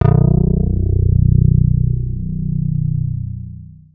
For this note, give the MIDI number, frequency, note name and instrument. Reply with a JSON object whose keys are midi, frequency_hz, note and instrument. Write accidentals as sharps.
{"midi": 23, "frequency_hz": 30.87, "note": "B0", "instrument": "electronic guitar"}